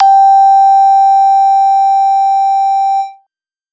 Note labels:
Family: bass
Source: synthesizer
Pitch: G5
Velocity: 25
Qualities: bright, distorted

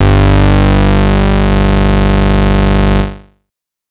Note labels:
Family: bass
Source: synthesizer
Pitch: G1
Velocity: 100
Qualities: bright, distorted

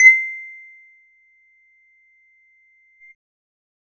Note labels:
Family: bass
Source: synthesizer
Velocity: 50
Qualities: percussive

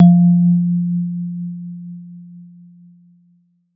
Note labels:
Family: mallet percussion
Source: acoustic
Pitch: F3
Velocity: 75

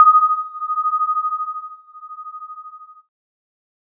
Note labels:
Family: keyboard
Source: electronic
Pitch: D#6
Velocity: 75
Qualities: multiphonic

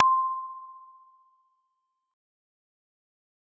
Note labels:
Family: mallet percussion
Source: acoustic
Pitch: C6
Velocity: 75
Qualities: fast decay

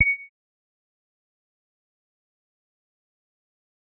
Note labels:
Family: bass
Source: synthesizer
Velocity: 75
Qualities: distorted, fast decay, percussive

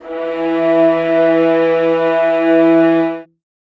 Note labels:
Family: string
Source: acoustic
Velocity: 25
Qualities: reverb

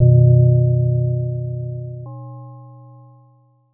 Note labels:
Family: mallet percussion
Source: synthesizer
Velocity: 75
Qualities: multiphonic

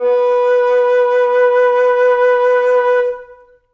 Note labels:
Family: flute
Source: acoustic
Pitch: B4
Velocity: 127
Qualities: long release, reverb

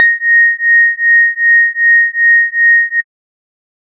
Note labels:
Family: bass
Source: synthesizer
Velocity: 127

